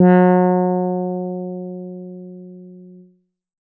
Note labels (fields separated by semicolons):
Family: bass; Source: synthesizer; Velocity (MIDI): 127